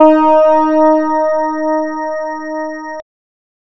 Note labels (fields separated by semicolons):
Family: bass; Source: synthesizer; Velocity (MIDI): 25; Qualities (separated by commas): distorted, multiphonic